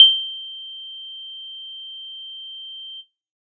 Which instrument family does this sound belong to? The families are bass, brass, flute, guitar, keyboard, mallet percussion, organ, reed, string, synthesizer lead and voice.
bass